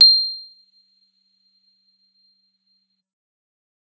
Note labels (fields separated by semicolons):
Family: guitar; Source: electronic; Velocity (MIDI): 75; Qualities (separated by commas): bright, percussive